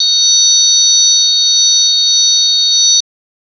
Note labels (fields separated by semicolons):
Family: organ; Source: electronic; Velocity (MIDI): 100; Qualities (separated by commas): bright